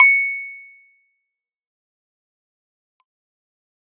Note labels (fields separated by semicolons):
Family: keyboard; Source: electronic; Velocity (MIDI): 127; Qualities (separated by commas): fast decay, percussive